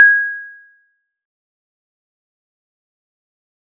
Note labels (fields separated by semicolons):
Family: mallet percussion; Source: acoustic; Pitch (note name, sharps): G#6; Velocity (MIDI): 50; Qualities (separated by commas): fast decay, percussive